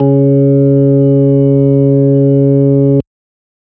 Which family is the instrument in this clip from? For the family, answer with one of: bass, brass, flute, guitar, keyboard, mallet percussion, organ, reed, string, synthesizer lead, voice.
organ